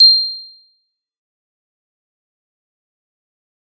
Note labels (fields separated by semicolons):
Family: mallet percussion; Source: acoustic; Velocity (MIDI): 100; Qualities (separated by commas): bright, fast decay, percussive